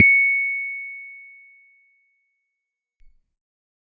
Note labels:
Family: keyboard; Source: electronic; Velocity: 75; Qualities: fast decay

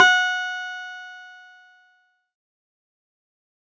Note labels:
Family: keyboard; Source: electronic; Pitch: F#5; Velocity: 25; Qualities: distorted, fast decay

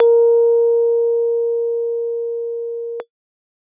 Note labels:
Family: keyboard; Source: electronic; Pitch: A#4; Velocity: 25

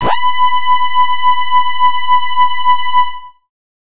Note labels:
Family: bass; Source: synthesizer; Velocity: 75; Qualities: distorted

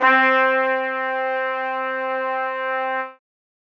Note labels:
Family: brass; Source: acoustic; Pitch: C4; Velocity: 100; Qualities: reverb

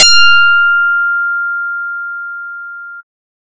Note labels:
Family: bass; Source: synthesizer; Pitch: F6; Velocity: 100

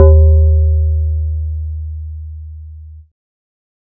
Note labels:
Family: bass; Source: synthesizer; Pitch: D#2; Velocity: 25

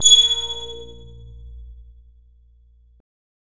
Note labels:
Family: bass; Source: synthesizer; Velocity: 127; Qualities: bright, distorted

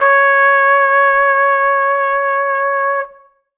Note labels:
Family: brass; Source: acoustic; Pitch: C#5; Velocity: 25

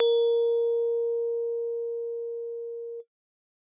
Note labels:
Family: keyboard; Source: acoustic; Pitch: A#4; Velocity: 50

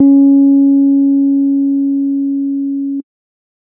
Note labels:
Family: keyboard; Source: electronic; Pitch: C#4; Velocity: 50; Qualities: dark

